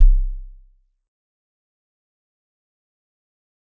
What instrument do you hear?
acoustic mallet percussion instrument